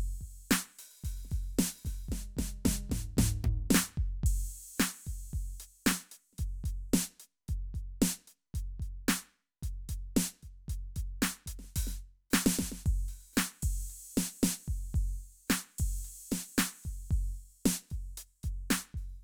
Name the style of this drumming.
rock